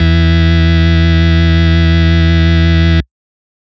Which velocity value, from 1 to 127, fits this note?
50